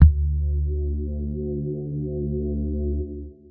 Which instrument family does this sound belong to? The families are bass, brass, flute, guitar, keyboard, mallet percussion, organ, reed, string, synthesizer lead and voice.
guitar